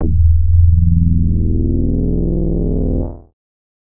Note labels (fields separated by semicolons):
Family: bass; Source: synthesizer; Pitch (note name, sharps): E0; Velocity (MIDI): 100; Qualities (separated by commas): distorted, multiphonic